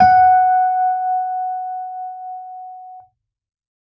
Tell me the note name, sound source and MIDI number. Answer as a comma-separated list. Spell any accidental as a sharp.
F#5, electronic, 78